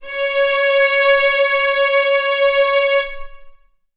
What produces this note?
acoustic string instrument